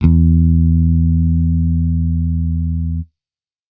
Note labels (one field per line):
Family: bass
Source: electronic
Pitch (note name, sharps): E2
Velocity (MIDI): 127